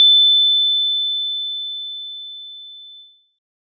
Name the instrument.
acoustic mallet percussion instrument